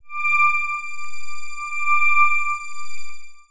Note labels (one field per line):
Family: synthesizer lead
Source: synthesizer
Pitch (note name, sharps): D6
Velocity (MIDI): 25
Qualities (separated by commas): long release, non-linear envelope